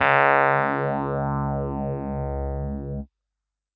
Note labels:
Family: keyboard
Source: electronic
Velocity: 127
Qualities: distorted

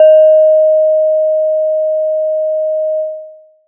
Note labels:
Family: mallet percussion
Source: acoustic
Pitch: D#5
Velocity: 50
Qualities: long release

